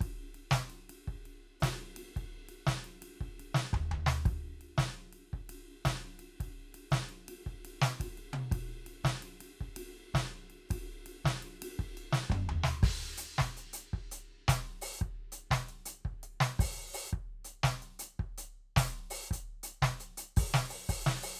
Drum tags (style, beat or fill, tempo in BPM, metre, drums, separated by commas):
rock shuffle, beat, 112 BPM, 4/4, crash, ride, ride bell, closed hi-hat, open hi-hat, hi-hat pedal, snare, high tom, mid tom, floor tom, kick